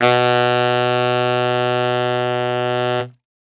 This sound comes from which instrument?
acoustic reed instrument